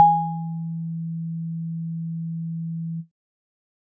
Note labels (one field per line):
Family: keyboard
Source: electronic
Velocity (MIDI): 100